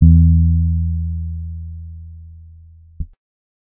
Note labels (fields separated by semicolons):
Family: bass; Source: synthesizer; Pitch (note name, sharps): E2; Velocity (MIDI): 25; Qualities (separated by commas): dark